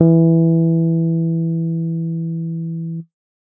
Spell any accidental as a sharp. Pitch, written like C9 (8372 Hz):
E3 (164.8 Hz)